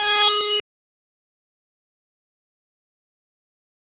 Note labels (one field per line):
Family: bass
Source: synthesizer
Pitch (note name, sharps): G#4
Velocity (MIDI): 25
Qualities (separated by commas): bright, distorted, fast decay